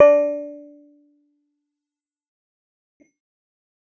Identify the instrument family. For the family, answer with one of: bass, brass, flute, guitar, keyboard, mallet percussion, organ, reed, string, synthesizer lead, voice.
keyboard